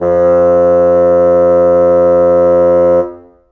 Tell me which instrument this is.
acoustic reed instrument